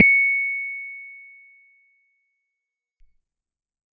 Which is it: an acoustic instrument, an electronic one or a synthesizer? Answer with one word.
electronic